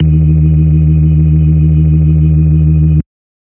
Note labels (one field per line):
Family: organ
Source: electronic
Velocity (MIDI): 50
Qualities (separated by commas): dark